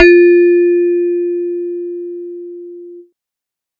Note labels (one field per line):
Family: bass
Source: synthesizer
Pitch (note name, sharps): F4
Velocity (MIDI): 25